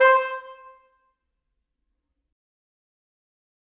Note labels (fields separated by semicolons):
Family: reed; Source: acoustic; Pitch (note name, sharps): C5; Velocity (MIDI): 75; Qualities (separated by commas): fast decay, percussive, reverb